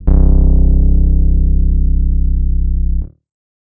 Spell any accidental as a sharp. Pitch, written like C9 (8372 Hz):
C1 (32.7 Hz)